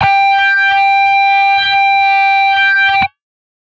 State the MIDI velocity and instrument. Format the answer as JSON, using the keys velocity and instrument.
{"velocity": 127, "instrument": "synthesizer guitar"}